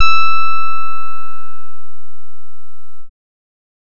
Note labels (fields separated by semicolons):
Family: bass; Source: synthesizer; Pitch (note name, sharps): E6; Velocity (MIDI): 100; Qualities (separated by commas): distorted